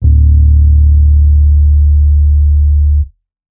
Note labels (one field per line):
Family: bass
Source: electronic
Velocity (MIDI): 127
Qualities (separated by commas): dark